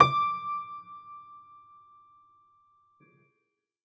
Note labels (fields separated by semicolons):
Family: keyboard; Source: acoustic; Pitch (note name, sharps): D6; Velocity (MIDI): 127; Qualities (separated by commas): reverb